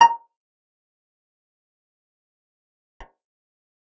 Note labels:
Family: guitar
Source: acoustic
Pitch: A#5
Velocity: 75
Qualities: fast decay, percussive, reverb

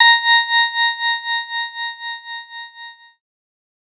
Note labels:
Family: keyboard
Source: electronic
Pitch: A#5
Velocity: 50

